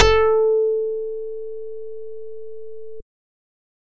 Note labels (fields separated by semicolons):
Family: bass; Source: synthesizer; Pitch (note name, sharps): A4; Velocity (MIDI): 100